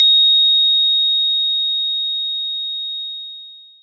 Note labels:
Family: mallet percussion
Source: acoustic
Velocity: 75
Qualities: bright, distorted, long release

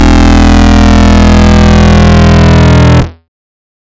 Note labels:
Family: bass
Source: synthesizer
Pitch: E1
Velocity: 75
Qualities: bright, distorted

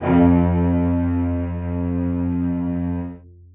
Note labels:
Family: string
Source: acoustic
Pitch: F2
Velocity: 127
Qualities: long release, reverb

